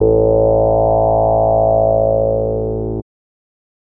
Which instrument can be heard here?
synthesizer bass